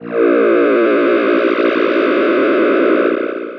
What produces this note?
synthesizer voice